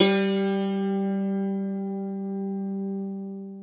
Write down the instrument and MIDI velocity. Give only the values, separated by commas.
acoustic guitar, 50